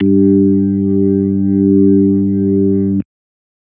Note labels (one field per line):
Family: organ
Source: electronic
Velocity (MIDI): 25